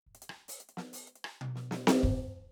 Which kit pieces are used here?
closed hi-hat, hi-hat pedal, snare, cross-stick, high tom and kick